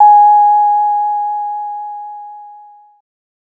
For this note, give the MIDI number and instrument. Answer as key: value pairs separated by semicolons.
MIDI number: 80; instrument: synthesizer bass